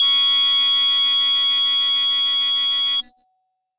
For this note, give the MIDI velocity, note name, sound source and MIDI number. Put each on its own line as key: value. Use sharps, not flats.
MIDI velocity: 127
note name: C#6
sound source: electronic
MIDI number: 85